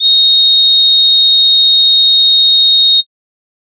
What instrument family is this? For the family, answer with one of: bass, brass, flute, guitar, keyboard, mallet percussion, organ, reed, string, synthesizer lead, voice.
flute